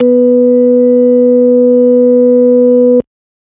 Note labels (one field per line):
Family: organ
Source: electronic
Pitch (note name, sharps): B3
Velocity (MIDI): 50